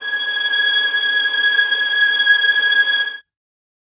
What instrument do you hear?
acoustic string instrument